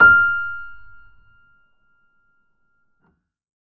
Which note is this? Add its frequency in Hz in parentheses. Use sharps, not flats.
F6 (1397 Hz)